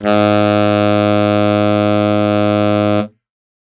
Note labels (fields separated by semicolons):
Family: reed; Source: acoustic; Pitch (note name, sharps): G#2; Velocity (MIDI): 50